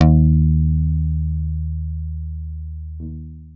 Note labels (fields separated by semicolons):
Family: guitar; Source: electronic; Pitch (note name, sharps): D#2; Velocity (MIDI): 100; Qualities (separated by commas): long release